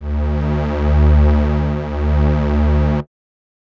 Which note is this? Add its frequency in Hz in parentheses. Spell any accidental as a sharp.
D2 (73.42 Hz)